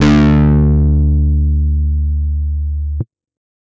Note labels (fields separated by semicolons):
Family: guitar; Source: electronic; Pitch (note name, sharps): D2; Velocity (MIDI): 100; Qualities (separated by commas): bright, distorted